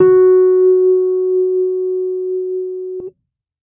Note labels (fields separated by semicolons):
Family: keyboard; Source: electronic; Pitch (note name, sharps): F#4; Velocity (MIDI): 75